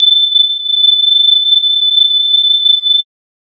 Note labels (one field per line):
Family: mallet percussion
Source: electronic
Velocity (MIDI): 25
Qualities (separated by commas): multiphonic, non-linear envelope